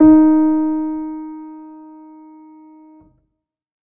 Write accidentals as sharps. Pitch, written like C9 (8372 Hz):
D#4 (311.1 Hz)